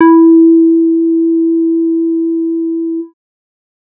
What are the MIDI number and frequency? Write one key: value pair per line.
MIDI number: 64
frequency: 329.6 Hz